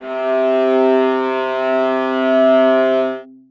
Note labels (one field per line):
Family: string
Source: acoustic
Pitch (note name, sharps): C3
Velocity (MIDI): 100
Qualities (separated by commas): reverb